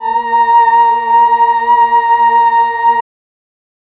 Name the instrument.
electronic voice